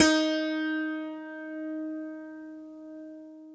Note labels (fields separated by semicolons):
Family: guitar; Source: acoustic; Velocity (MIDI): 25; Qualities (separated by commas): bright, long release, reverb